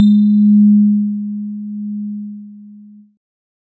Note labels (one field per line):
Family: keyboard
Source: electronic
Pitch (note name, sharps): G#3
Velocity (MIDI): 75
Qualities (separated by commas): multiphonic